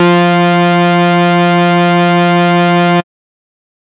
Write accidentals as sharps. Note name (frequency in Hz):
F3 (174.6 Hz)